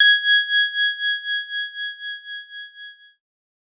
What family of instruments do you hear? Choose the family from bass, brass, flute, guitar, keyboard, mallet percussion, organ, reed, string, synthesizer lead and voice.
keyboard